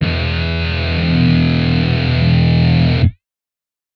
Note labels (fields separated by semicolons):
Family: guitar; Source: electronic; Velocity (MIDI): 50; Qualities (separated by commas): bright, distorted